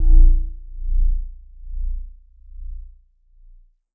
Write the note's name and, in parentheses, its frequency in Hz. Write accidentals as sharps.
A#0 (29.14 Hz)